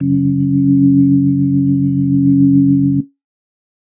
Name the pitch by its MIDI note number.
30